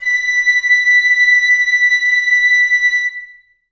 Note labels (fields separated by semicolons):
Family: reed; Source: acoustic; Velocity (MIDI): 75; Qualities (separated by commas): reverb